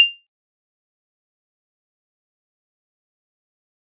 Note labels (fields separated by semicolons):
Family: mallet percussion; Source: acoustic; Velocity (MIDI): 50; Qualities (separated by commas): bright, fast decay, percussive